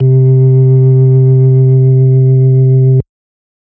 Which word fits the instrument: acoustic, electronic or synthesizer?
electronic